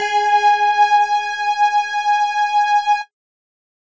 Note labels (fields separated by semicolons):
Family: mallet percussion; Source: electronic; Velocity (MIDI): 127